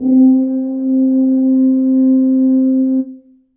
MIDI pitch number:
60